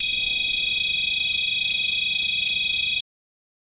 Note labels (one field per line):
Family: organ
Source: electronic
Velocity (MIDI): 127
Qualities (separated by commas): bright